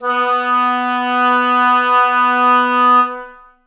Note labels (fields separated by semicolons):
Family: reed; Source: acoustic; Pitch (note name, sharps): B3; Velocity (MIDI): 127; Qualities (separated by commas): long release, reverb